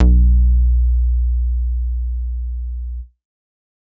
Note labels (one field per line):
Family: bass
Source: synthesizer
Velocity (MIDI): 25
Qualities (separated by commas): dark